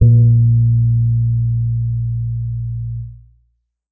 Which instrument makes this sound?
electronic keyboard